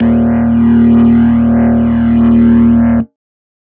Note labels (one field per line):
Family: organ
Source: electronic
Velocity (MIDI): 75